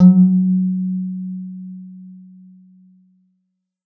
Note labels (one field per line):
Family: guitar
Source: electronic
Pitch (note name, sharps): F#3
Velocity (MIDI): 75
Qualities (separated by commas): dark, reverb